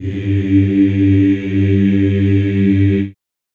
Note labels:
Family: voice; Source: acoustic; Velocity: 25; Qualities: reverb

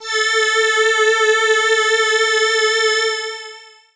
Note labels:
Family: voice; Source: synthesizer; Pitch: A4; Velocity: 25; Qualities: bright, distorted, long release

